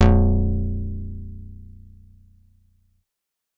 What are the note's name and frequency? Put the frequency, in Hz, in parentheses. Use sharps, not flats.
A#0 (29.14 Hz)